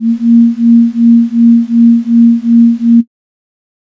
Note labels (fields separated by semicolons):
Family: flute; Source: synthesizer; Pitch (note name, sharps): A#3; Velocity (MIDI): 75; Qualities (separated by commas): dark